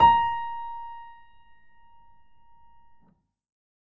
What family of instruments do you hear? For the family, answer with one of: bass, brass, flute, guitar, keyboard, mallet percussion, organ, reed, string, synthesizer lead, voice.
keyboard